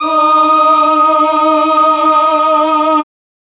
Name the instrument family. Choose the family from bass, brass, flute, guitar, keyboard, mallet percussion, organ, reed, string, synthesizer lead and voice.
voice